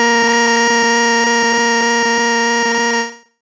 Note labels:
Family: bass; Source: synthesizer; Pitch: A#3; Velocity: 127; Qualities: bright, distorted, non-linear envelope

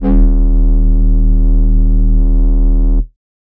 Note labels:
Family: flute; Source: synthesizer; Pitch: D#1; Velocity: 127; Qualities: distorted

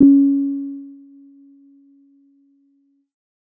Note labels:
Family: keyboard; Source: electronic; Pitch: C#4; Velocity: 25; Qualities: dark

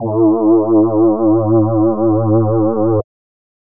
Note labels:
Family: voice; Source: synthesizer; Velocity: 75

